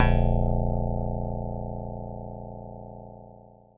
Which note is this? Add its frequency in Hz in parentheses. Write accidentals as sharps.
A#0 (29.14 Hz)